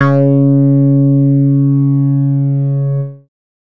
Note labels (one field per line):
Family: bass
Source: synthesizer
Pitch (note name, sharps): C#3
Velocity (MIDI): 50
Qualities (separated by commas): distorted